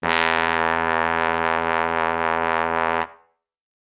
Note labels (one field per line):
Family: brass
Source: acoustic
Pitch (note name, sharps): E2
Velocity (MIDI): 100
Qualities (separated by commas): bright